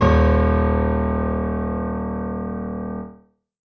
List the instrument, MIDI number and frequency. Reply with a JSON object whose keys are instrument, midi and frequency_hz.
{"instrument": "acoustic keyboard", "midi": 27, "frequency_hz": 38.89}